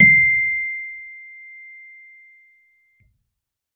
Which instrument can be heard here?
electronic keyboard